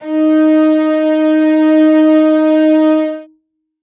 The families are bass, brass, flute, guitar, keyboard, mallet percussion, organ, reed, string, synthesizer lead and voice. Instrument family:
string